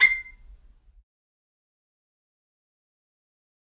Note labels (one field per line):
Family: string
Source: acoustic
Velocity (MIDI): 25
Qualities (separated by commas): fast decay, percussive, reverb